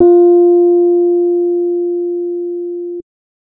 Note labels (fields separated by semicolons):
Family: keyboard; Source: electronic; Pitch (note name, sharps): F4; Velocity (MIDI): 50; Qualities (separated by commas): dark